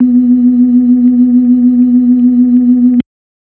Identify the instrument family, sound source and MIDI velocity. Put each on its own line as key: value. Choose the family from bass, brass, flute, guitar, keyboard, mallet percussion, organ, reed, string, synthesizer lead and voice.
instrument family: organ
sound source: electronic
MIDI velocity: 25